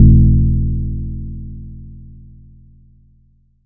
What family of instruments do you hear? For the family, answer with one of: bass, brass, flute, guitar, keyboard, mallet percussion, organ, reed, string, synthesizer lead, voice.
mallet percussion